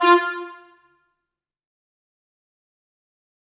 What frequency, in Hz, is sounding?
349.2 Hz